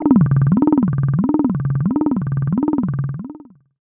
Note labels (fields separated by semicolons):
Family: voice; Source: synthesizer; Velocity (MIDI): 25; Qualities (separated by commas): long release, non-linear envelope, tempo-synced